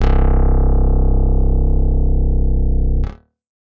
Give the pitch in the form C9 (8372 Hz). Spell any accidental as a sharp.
C1 (32.7 Hz)